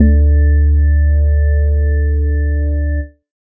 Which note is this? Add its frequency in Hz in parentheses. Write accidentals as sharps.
D2 (73.42 Hz)